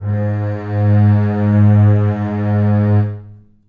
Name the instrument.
acoustic string instrument